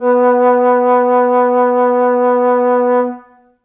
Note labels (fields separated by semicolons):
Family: flute; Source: acoustic; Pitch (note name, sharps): B3; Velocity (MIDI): 100; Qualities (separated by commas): reverb